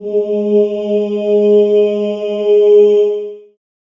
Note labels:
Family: voice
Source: acoustic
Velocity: 127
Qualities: dark, long release, reverb

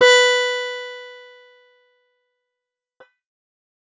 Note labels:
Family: guitar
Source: acoustic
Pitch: B4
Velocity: 100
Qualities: bright, distorted, fast decay

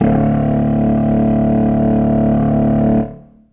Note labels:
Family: reed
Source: acoustic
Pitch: D1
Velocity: 25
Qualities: reverb

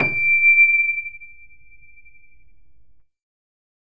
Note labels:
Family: keyboard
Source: electronic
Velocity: 50

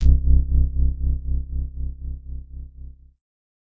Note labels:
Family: keyboard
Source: electronic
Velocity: 25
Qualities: dark

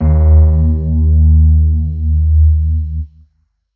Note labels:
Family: keyboard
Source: electronic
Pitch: D#2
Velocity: 75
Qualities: distorted

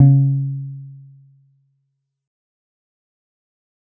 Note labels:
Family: guitar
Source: synthesizer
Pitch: C#3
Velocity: 25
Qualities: dark, fast decay

